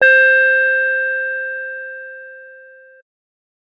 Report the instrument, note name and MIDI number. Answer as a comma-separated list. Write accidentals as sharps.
electronic keyboard, C5, 72